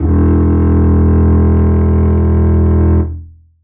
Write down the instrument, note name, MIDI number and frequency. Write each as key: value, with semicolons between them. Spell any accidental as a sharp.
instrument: acoustic string instrument; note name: E1; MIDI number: 28; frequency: 41.2 Hz